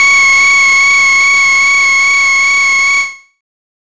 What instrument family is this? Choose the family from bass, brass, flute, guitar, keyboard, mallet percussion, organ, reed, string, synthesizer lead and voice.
bass